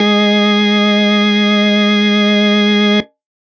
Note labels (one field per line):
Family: organ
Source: electronic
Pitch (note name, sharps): G#3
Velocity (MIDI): 50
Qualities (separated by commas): distorted